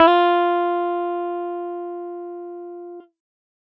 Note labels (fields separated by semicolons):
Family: guitar; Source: electronic; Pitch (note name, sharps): F4; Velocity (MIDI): 127